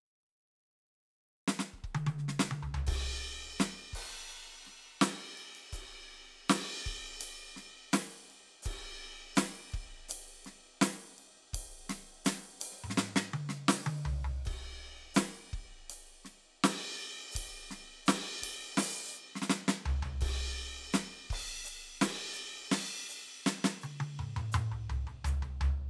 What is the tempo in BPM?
83 BPM